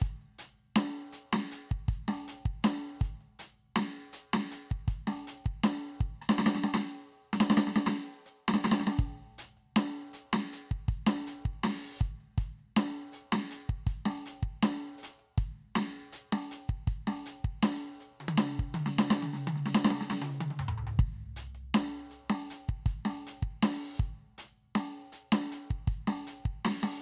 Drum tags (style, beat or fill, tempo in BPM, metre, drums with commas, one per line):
funk
beat
80 BPM
4/4
closed hi-hat, open hi-hat, hi-hat pedal, snare, cross-stick, high tom, mid tom, floor tom, kick